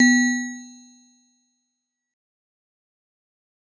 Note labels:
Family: mallet percussion; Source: acoustic; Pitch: B3; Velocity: 127; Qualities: fast decay

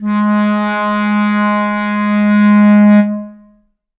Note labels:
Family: reed; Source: acoustic; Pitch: G#3; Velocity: 100; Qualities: long release, reverb

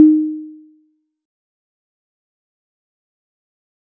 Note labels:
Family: mallet percussion; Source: acoustic; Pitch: D#4; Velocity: 25; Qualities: fast decay, percussive

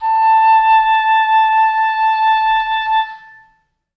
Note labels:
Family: reed; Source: acoustic; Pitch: A5; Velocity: 25; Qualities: reverb

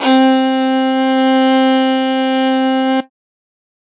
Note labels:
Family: string; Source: acoustic; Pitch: C4; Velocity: 100; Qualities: bright

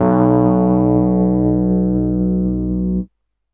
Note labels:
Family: keyboard; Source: electronic; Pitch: B1; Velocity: 100; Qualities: distorted

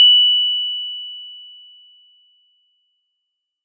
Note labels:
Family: mallet percussion; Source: acoustic; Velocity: 75; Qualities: bright

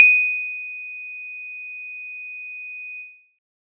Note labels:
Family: guitar; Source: synthesizer; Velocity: 100

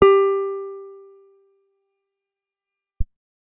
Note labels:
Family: guitar; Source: acoustic; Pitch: G4; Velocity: 25; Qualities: fast decay

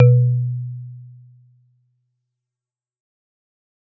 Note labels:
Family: mallet percussion; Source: acoustic; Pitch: B2; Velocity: 100; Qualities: dark, fast decay

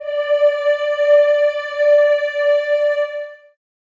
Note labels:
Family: voice; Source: acoustic; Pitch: D5; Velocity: 127; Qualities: reverb

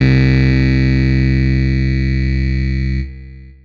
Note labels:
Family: keyboard; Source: electronic; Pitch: C2; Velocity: 100; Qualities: bright, distorted, long release

